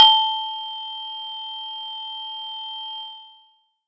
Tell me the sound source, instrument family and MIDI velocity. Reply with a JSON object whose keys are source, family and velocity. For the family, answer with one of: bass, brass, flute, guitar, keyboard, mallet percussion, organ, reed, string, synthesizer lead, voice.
{"source": "acoustic", "family": "mallet percussion", "velocity": 25}